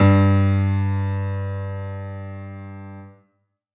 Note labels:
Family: keyboard; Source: acoustic; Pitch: G2; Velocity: 127; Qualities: bright

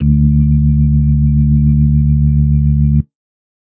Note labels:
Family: organ; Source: electronic; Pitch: D2; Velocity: 50; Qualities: dark

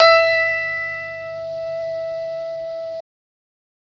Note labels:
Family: keyboard; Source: electronic; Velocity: 127; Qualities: bright

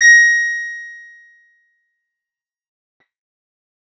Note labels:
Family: guitar; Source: acoustic; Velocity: 100; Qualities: bright, distorted, fast decay

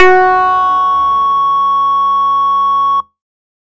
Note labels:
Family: bass; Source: synthesizer; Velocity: 75; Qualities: distorted

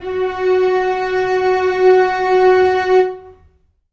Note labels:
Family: string; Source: acoustic; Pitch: F#4; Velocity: 50; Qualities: reverb

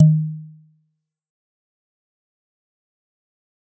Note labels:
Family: mallet percussion; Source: acoustic; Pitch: D#3; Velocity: 50; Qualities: dark, fast decay, percussive

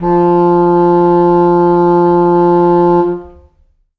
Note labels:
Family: reed; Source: acoustic; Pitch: F3; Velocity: 50; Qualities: long release, reverb

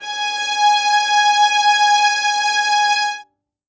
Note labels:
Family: string; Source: acoustic; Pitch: G#5; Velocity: 100; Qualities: reverb

